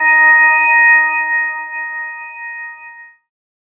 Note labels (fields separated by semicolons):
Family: keyboard; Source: synthesizer; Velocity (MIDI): 50